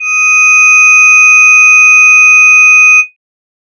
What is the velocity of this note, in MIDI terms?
75